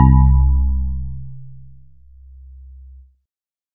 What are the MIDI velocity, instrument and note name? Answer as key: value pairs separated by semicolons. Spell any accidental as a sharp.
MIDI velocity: 127; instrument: electronic keyboard; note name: C2